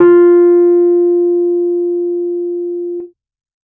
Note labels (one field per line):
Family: keyboard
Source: electronic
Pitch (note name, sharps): F4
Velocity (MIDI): 100